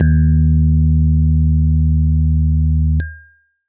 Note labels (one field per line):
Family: keyboard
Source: electronic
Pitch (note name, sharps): D#2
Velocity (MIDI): 75